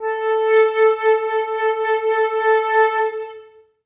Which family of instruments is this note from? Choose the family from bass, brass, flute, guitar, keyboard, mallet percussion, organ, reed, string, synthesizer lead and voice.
flute